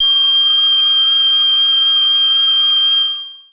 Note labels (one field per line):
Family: voice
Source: synthesizer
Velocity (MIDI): 75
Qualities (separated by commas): bright, long release